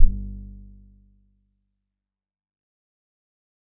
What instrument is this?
acoustic guitar